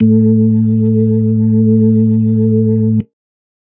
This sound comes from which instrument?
electronic organ